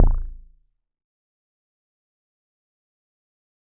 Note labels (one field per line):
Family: bass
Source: synthesizer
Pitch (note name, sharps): A0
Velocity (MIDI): 127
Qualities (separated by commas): dark, fast decay, percussive